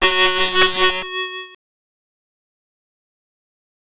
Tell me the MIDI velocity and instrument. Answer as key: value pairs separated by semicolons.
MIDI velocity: 127; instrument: synthesizer bass